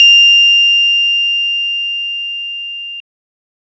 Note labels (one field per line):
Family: organ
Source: electronic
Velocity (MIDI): 127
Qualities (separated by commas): bright